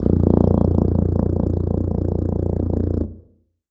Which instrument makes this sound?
acoustic brass instrument